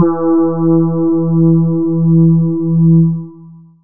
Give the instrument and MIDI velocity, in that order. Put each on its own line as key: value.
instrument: synthesizer voice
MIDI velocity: 127